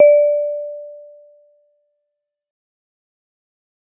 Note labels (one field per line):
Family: mallet percussion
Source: acoustic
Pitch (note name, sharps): D5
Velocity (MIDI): 25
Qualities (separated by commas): dark, fast decay